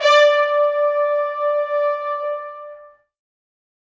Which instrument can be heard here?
acoustic brass instrument